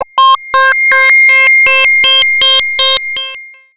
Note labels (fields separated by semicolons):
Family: bass; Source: synthesizer; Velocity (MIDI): 100; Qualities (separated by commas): bright, distorted, long release, multiphonic, tempo-synced